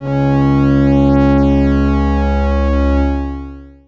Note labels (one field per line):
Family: organ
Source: electronic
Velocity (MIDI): 25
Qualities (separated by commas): distorted, long release